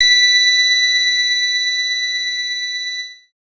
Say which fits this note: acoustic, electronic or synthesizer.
synthesizer